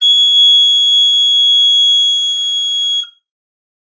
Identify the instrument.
acoustic flute